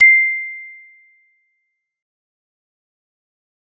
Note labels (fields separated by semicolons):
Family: mallet percussion; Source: acoustic; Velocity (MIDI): 127; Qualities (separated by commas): fast decay, percussive